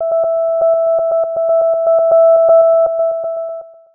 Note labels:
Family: synthesizer lead; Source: synthesizer; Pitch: E5; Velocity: 25; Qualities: dark, long release, tempo-synced

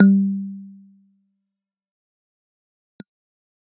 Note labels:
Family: keyboard; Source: electronic; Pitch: G3; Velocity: 25

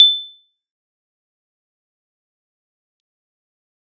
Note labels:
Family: keyboard; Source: electronic; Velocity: 127; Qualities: bright, fast decay, percussive

